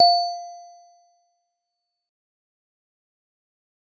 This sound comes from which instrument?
acoustic mallet percussion instrument